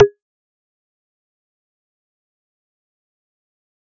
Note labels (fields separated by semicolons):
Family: mallet percussion; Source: electronic; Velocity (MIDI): 75; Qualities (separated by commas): fast decay, percussive